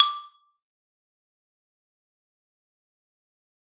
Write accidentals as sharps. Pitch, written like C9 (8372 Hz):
D6 (1175 Hz)